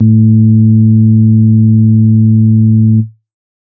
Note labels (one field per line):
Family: organ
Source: electronic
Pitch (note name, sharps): A2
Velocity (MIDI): 50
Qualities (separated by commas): dark